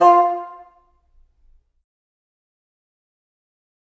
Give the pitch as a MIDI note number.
65